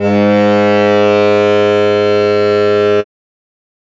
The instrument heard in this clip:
acoustic keyboard